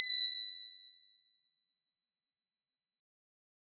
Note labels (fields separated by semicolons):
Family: guitar; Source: synthesizer; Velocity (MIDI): 25; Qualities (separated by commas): bright